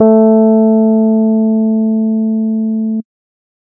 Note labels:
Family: keyboard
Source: electronic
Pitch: A3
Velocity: 100

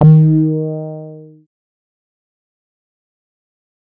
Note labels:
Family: bass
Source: synthesizer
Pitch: D#3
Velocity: 100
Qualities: distorted, fast decay

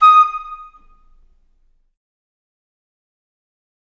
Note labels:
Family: flute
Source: acoustic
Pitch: D#6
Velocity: 100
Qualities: fast decay, percussive, reverb

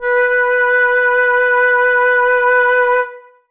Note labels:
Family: flute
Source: acoustic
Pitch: B4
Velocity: 127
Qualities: reverb

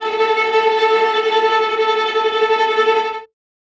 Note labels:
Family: string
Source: acoustic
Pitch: A4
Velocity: 25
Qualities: bright, non-linear envelope, reverb

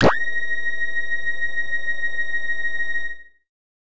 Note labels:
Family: bass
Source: synthesizer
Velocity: 25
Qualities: distorted

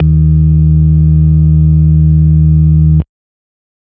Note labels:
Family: organ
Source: electronic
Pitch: D#2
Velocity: 75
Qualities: dark

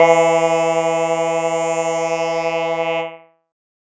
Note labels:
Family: keyboard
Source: electronic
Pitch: E3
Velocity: 100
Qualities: bright, distorted, multiphonic

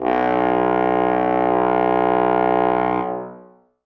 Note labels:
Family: brass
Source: acoustic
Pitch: B1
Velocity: 100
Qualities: long release, reverb

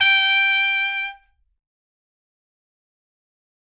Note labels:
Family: brass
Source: acoustic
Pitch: G5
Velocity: 75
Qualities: bright, fast decay

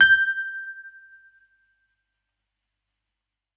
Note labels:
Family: keyboard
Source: electronic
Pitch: G6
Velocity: 100

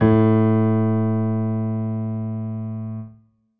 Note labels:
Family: keyboard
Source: acoustic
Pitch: A2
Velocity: 75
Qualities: reverb

